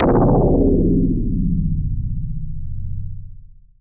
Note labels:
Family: synthesizer lead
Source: synthesizer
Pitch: B-1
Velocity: 75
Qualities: long release

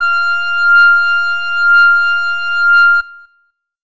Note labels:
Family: flute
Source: acoustic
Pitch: F6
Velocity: 100

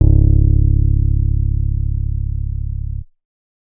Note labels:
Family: bass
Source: synthesizer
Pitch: C#1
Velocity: 50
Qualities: dark, reverb

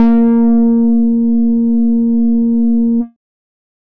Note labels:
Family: bass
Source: synthesizer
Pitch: A#3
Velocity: 25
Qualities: distorted, multiphonic, tempo-synced

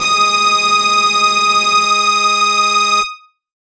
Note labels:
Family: guitar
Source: electronic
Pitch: D#6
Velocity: 100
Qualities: distorted

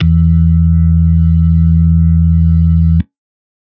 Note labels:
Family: organ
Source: electronic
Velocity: 75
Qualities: dark

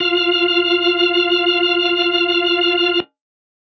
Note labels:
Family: organ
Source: electronic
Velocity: 50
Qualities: reverb

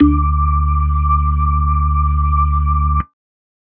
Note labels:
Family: organ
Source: electronic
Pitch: D2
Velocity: 100

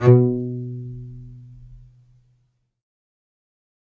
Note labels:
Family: string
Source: acoustic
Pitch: B2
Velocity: 50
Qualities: reverb

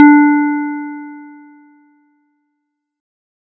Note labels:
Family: keyboard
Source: electronic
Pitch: D4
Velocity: 127

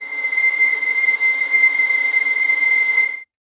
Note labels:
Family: string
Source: acoustic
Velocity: 100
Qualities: reverb

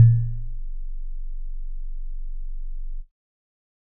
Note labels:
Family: keyboard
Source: electronic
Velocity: 100

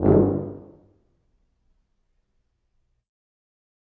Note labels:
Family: brass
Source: acoustic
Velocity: 75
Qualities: dark, reverb

